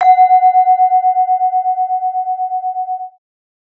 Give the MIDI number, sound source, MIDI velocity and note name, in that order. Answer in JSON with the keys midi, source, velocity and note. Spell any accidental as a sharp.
{"midi": 78, "source": "acoustic", "velocity": 100, "note": "F#5"}